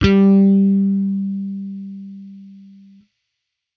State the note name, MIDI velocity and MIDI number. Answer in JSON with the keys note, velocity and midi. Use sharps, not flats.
{"note": "G3", "velocity": 100, "midi": 55}